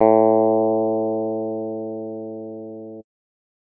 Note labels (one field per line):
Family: guitar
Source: electronic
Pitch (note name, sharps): A2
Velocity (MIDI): 50